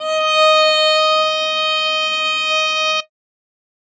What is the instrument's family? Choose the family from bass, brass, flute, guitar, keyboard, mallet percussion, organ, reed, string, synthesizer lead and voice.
string